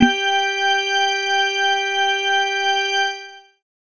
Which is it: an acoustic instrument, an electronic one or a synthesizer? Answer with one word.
electronic